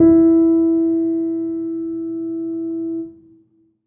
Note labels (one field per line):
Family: keyboard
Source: acoustic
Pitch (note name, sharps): E4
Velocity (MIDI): 25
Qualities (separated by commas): reverb